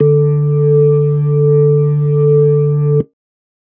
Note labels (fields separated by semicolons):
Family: keyboard; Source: electronic; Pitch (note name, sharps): D3; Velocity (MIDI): 100